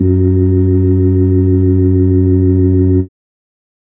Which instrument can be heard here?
electronic organ